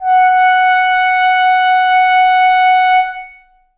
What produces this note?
acoustic reed instrument